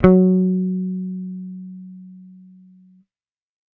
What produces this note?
electronic bass